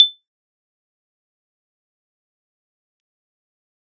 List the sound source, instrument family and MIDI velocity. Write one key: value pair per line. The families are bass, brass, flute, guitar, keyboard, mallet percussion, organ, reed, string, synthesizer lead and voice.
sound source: electronic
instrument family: keyboard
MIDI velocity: 50